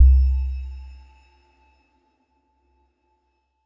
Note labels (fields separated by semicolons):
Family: mallet percussion; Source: electronic; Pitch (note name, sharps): C2; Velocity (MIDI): 25; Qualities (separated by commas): bright, non-linear envelope